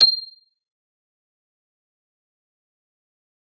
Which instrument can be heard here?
electronic guitar